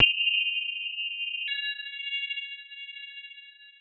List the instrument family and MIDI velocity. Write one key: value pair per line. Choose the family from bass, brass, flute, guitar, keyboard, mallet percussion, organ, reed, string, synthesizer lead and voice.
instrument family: mallet percussion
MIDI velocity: 100